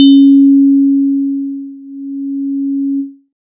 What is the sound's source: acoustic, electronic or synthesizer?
synthesizer